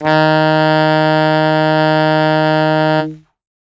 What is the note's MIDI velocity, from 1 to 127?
50